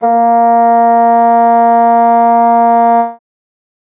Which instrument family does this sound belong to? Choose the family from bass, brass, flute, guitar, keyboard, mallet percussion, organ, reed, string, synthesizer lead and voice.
reed